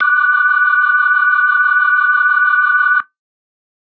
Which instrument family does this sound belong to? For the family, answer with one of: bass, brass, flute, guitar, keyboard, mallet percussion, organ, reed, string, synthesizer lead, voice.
organ